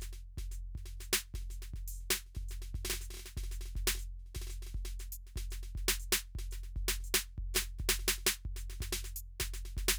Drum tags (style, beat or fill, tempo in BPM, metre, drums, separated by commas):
songo, beat, 120 BPM, 4/4, closed hi-hat, hi-hat pedal, snare, kick